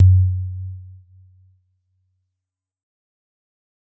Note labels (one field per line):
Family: mallet percussion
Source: acoustic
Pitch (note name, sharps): F#2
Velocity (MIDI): 100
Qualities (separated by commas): dark, fast decay